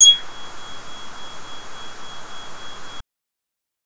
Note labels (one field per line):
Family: bass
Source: synthesizer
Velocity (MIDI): 25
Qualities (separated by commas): bright, distorted